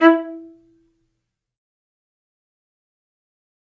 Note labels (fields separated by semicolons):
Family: string; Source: acoustic; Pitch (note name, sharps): E4; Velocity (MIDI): 25; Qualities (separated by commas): fast decay, percussive, reverb